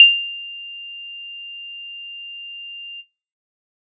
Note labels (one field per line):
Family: bass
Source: synthesizer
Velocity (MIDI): 25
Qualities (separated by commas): bright